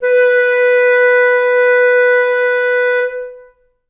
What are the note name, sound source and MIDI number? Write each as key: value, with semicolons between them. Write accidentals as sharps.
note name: B4; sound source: acoustic; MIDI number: 71